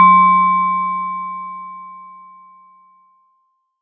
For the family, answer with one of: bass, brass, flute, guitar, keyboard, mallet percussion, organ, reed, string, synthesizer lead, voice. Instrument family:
mallet percussion